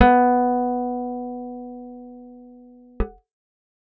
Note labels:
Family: guitar; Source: acoustic; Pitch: B3; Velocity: 75

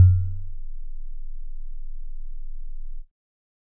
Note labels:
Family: keyboard; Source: electronic; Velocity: 100

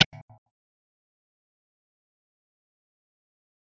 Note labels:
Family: guitar; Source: electronic; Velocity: 25; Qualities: distorted, fast decay, percussive, tempo-synced

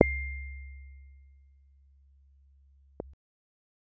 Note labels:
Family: keyboard; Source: electronic; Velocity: 50; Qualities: dark

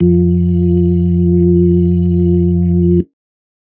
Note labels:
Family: organ; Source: electronic; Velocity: 75

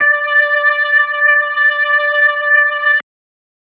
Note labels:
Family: organ; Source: electronic; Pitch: D5; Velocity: 75

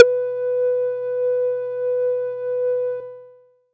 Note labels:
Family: bass; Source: synthesizer; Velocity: 50; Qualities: multiphonic

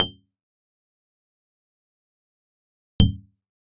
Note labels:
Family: guitar; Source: acoustic; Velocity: 25; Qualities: percussive

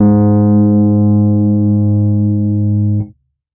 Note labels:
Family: keyboard; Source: electronic; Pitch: G#2; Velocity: 75; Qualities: dark, distorted

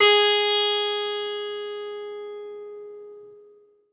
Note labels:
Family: guitar; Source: acoustic; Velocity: 127; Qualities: bright, multiphonic, reverb

